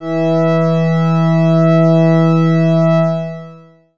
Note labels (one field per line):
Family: organ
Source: electronic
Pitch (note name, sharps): E3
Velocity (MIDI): 100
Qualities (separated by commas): distorted, long release